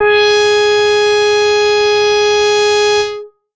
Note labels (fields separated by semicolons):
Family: bass; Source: synthesizer; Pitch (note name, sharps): G#4; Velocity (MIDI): 127; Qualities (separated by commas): distorted